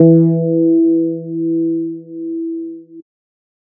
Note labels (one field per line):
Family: bass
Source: synthesizer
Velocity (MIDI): 25